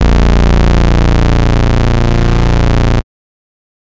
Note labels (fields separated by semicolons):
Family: bass; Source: synthesizer; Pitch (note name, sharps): A#0; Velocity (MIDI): 50; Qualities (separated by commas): bright, distorted